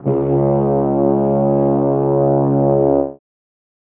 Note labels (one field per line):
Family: brass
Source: acoustic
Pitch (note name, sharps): C#2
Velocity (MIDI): 50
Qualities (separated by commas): reverb